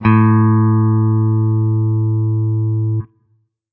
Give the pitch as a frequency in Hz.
110 Hz